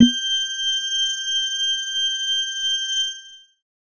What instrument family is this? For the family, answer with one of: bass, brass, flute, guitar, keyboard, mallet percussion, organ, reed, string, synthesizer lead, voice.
organ